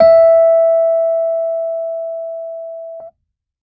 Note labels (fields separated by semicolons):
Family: keyboard; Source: electronic; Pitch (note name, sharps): E5; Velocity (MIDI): 75